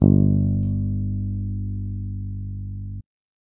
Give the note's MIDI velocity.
100